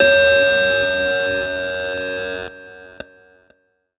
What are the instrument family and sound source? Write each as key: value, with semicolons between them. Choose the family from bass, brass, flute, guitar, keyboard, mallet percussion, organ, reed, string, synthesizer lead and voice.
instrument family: keyboard; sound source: electronic